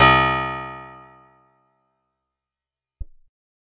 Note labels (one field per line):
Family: guitar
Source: acoustic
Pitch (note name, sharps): C2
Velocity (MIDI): 127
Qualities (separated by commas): fast decay